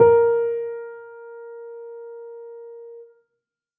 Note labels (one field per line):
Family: keyboard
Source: acoustic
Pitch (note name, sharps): A#4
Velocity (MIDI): 50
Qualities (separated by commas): dark